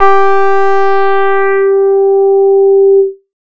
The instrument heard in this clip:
synthesizer bass